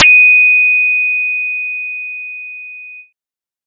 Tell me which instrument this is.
synthesizer bass